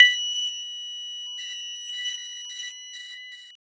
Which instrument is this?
acoustic mallet percussion instrument